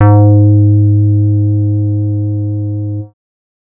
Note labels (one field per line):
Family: bass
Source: synthesizer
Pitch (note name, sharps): G#2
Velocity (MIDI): 25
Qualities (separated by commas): dark